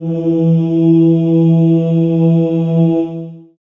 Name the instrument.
acoustic voice